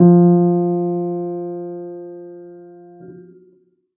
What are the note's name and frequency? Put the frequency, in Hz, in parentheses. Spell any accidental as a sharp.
F3 (174.6 Hz)